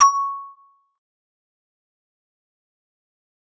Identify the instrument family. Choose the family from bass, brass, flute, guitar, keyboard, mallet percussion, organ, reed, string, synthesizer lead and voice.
mallet percussion